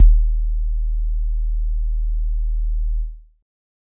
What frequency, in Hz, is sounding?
38.89 Hz